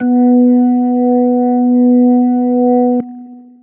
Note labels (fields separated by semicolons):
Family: organ; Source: electronic; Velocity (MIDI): 25; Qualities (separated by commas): long release